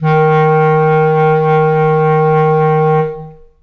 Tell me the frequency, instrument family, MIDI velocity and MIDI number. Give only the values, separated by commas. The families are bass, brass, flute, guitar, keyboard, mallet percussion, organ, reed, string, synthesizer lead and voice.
155.6 Hz, reed, 50, 51